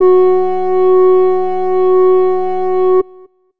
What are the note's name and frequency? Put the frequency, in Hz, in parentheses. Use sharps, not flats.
F#4 (370 Hz)